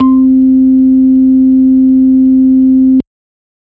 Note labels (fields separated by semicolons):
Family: organ; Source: electronic; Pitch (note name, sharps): C4; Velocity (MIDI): 50